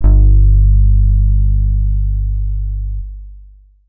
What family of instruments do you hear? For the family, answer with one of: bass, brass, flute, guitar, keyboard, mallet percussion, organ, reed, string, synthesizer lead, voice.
guitar